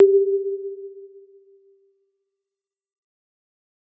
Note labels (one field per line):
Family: mallet percussion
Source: acoustic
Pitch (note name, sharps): G4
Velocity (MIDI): 127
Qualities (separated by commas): dark, fast decay